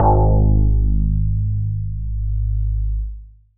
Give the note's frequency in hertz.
51.91 Hz